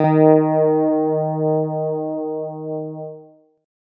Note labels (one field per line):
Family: guitar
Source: electronic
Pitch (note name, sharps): D#3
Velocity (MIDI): 25